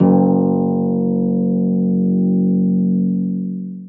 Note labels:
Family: string; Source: acoustic; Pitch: F#1; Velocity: 75; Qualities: long release, reverb

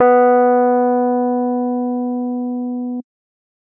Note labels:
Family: keyboard; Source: electronic; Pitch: B3; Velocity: 127

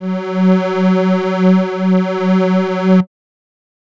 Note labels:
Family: reed; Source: acoustic; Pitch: F#3; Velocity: 50

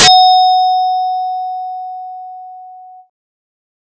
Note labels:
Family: bass; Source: synthesizer; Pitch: F#5; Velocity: 127; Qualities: bright

